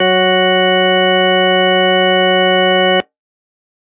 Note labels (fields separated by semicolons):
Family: organ; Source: electronic; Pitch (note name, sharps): F#3; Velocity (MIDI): 50